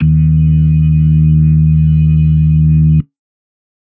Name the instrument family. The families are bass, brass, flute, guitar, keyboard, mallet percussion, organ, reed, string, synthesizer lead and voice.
organ